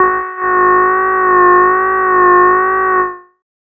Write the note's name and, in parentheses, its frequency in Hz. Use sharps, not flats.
F#4 (370 Hz)